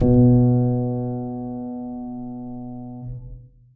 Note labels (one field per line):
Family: keyboard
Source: acoustic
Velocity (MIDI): 50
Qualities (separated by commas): dark, reverb